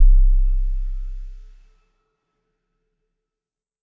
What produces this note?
electronic mallet percussion instrument